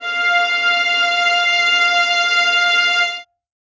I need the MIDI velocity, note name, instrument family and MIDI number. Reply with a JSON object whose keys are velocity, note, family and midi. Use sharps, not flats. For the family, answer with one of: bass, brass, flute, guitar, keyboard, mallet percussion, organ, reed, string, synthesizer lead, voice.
{"velocity": 75, "note": "F5", "family": "string", "midi": 77}